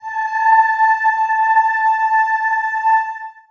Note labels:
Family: voice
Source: acoustic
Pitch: A5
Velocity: 127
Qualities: reverb

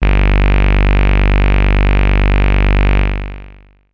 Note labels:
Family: bass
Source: synthesizer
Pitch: G1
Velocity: 25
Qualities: bright, distorted, long release

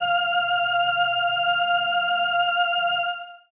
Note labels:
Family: keyboard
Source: synthesizer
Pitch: F5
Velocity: 100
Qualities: bright

